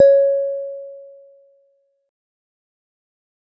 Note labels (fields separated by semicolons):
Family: guitar; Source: synthesizer; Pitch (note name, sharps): C#5; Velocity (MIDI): 50; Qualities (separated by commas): dark, fast decay